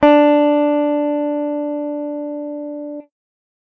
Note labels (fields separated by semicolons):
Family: guitar; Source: electronic; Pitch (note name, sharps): D4; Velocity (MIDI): 100